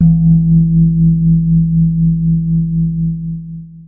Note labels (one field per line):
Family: keyboard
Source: electronic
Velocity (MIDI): 127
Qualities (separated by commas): dark, long release, reverb